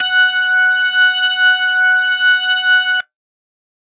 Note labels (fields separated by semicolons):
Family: organ; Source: electronic; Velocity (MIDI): 50